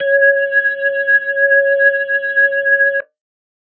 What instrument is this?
electronic organ